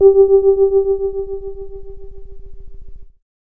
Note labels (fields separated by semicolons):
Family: keyboard; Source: electronic; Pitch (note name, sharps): G4; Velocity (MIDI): 100; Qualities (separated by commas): dark